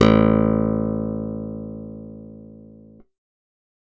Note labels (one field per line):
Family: keyboard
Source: electronic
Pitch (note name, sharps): A1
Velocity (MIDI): 127